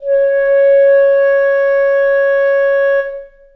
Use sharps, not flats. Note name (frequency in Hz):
C#5 (554.4 Hz)